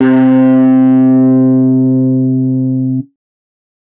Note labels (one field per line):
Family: guitar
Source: electronic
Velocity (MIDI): 75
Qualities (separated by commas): distorted